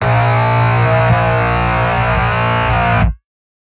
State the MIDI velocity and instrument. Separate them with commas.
50, synthesizer guitar